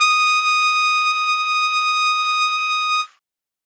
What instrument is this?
acoustic brass instrument